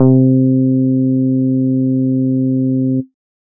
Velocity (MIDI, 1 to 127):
50